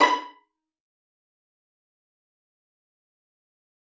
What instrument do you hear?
acoustic string instrument